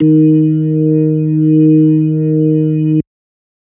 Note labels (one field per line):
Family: organ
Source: electronic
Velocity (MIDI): 50